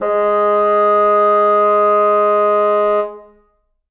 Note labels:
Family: reed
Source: acoustic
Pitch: G#3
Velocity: 127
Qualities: reverb

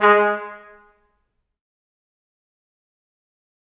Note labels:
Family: brass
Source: acoustic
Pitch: G#3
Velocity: 75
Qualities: fast decay, percussive, reverb

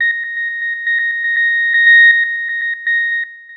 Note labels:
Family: synthesizer lead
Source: synthesizer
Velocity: 100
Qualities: long release, tempo-synced

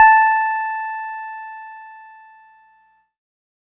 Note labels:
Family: keyboard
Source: electronic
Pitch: A5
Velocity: 25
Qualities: distorted

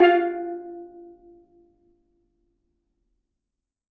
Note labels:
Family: mallet percussion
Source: acoustic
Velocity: 100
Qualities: reverb

